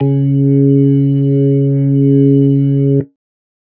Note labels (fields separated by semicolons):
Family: organ; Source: electronic; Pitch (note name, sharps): C#3; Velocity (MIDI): 127